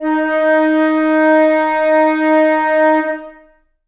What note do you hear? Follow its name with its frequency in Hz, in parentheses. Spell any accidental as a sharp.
D#4 (311.1 Hz)